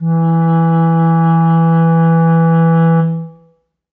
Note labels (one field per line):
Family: reed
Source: acoustic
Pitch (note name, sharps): E3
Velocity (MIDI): 50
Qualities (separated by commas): dark, reverb